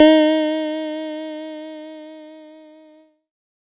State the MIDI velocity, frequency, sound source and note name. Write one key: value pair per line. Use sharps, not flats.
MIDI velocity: 100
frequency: 311.1 Hz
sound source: electronic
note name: D#4